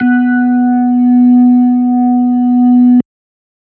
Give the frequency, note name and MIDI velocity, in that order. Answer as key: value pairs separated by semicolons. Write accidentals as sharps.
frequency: 246.9 Hz; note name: B3; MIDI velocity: 100